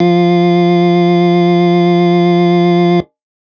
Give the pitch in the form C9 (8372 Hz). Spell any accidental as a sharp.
F3 (174.6 Hz)